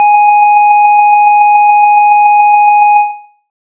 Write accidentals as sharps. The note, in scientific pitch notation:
G#5